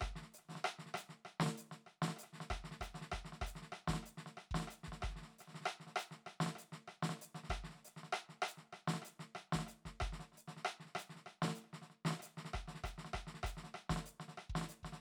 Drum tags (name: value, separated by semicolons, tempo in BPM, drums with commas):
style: maracatu; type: beat; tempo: 96 BPM; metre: 4/4; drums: hi-hat pedal, snare, cross-stick, kick